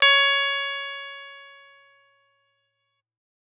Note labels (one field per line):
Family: guitar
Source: electronic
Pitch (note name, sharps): C#5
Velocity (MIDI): 100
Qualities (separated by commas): bright